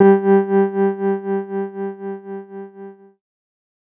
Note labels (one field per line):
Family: keyboard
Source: electronic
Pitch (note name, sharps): G3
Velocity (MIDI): 50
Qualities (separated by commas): dark